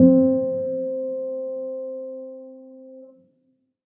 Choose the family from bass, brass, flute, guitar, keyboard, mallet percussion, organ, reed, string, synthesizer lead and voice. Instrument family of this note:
keyboard